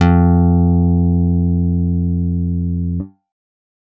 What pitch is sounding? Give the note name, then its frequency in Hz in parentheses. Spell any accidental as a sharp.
F2 (87.31 Hz)